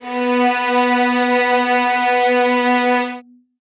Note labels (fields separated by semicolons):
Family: string; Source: acoustic; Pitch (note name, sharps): B3; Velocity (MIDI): 75; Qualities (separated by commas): reverb